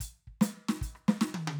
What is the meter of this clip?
4/4